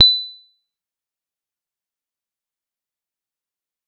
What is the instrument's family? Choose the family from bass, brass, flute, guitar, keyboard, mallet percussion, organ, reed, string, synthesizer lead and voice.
guitar